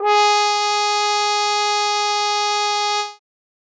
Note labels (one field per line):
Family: brass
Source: acoustic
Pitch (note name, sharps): G#4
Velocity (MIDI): 127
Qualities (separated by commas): bright